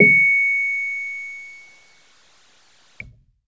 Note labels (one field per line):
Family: keyboard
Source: electronic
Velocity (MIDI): 25